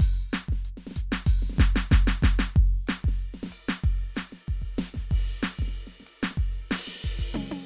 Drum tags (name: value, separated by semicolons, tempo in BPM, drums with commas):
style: Afrobeat; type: beat; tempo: 94 BPM; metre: 4/4; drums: crash, ride, ride bell, closed hi-hat, open hi-hat, hi-hat pedal, snare, high tom, mid tom, kick